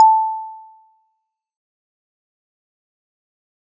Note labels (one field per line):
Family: mallet percussion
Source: acoustic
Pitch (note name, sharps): A5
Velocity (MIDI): 127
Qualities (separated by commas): fast decay, percussive